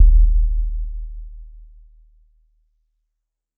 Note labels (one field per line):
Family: mallet percussion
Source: acoustic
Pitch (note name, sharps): D#1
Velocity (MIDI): 50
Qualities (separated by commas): dark, reverb